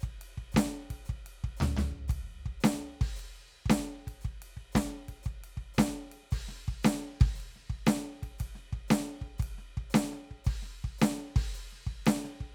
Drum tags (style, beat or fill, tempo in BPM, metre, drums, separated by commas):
rock, beat, 115 BPM, 4/4, crash, ride, hi-hat pedal, snare, floor tom, kick